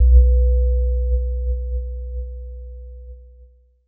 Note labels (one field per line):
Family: keyboard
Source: electronic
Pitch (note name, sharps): B1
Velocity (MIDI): 127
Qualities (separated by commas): dark, long release